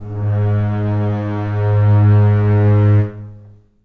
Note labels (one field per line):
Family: string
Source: acoustic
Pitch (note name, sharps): G#2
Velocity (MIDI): 50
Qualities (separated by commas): long release, reverb